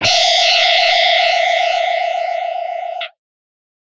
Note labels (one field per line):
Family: guitar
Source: electronic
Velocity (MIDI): 75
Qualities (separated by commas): bright, distorted